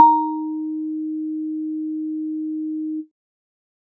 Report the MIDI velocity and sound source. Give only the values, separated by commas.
50, electronic